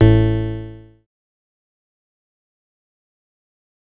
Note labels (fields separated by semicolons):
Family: bass; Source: synthesizer; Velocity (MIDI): 127; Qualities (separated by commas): bright, distorted, fast decay